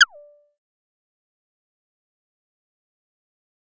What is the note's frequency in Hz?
587.3 Hz